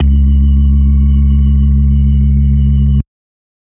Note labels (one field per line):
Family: organ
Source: electronic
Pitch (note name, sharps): C#2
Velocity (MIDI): 50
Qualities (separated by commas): dark